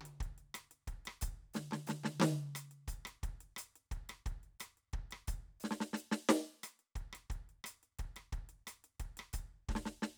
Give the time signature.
4/4